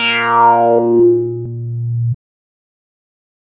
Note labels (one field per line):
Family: bass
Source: synthesizer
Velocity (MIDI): 25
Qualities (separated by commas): distorted